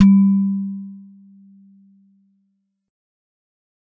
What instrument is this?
acoustic mallet percussion instrument